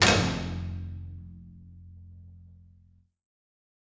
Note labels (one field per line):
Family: string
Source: acoustic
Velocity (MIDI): 127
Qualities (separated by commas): bright, reverb